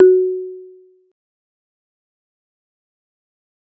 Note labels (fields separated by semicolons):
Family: mallet percussion; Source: acoustic; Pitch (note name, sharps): F#4; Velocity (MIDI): 25; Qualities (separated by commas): fast decay, percussive